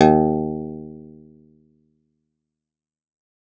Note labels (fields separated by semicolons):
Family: guitar; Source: acoustic; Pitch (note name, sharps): D#2; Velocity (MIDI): 100; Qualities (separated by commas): fast decay, reverb